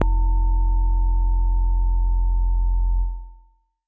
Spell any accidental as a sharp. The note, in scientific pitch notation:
F1